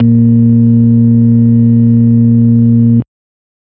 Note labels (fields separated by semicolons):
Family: organ; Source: electronic; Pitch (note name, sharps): A#2; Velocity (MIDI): 50